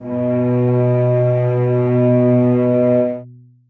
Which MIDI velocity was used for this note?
25